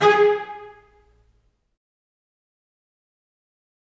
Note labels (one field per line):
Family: string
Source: acoustic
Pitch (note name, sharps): G#4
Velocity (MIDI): 25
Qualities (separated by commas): fast decay, percussive, reverb